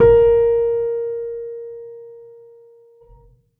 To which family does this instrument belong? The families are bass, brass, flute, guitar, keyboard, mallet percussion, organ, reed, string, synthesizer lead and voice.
keyboard